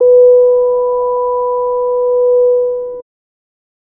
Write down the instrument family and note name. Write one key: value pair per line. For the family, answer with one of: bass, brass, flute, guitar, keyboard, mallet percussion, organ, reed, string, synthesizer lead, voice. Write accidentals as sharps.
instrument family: bass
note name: B4